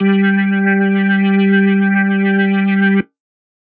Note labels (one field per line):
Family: organ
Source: electronic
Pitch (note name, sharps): G3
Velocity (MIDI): 100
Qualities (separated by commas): distorted